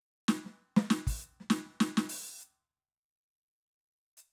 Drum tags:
funk, fill, 100 BPM, 4/4, open hi-hat, hi-hat pedal, snare, kick

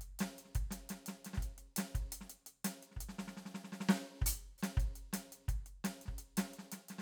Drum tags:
breakbeat, beat, 170 BPM, 4/4, closed hi-hat, hi-hat pedal, snare, kick

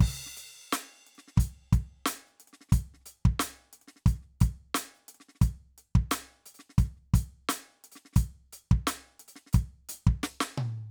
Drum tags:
rock, beat, 88 BPM, 4/4, crash, closed hi-hat, open hi-hat, hi-hat pedal, snare, mid tom, kick

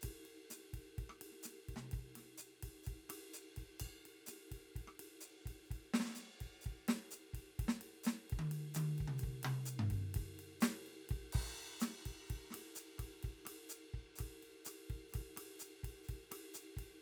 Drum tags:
bossa nova, beat, 127 BPM, 4/4, crash, ride, ride bell, hi-hat pedal, snare, cross-stick, high tom, mid tom, floor tom, kick

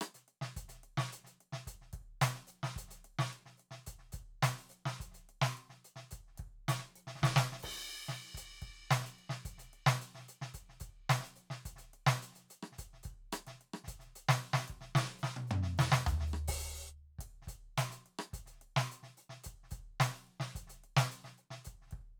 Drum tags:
ijexá, beat, 108 BPM, 4/4, crash, closed hi-hat, open hi-hat, hi-hat pedal, snare, cross-stick, high tom, mid tom, floor tom, kick

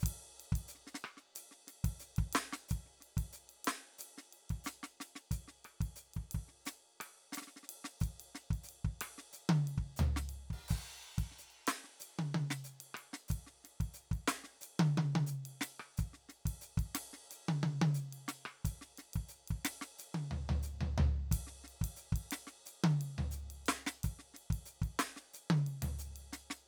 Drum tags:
folk rock, beat, 90 BPM, 4/4, crash, ride, ride bell, hi-hat pedal, snare, cross-stick, high tom, floor tom, kick

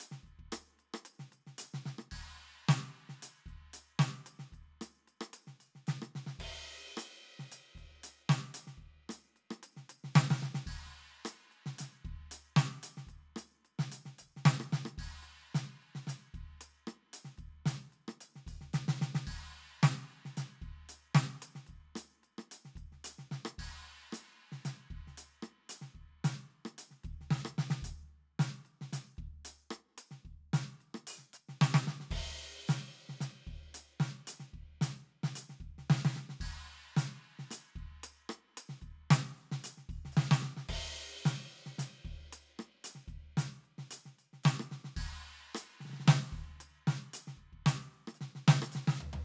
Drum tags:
funk, beat, 112 BPM, 4/4, crash, ride, percussion, snare, cross-stick, floor tom, kick

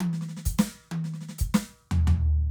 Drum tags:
funk, fill, 95 BPM, 4/4, closed hi-hat, hi-hat pedal, snare, high tom, floor tom, kick

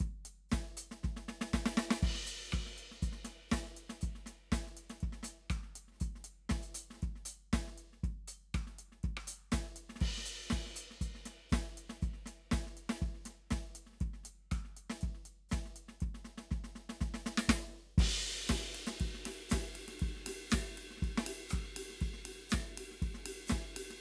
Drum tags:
disco, beat, 120 BPM, 4/4, crash, ride, closed hi-hat, hi-hat pedal, snare, cross-stick, kick

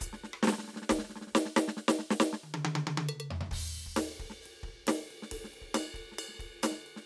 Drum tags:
rock, beat, 136 BPM, 4/4, crash, ride, ride bell, hi-hat pedal, percussion, snare, cross-stick, high tom, floor tom, kick

